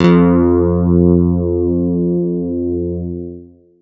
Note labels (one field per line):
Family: guitar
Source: electronic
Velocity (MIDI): 127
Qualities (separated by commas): long release